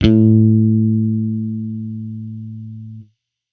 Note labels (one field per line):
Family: bass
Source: electronic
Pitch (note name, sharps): A2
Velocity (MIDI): 100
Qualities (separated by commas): distorted